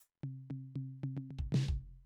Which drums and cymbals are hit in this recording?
hi-hat pedal, snare, high tom, floor tom and kick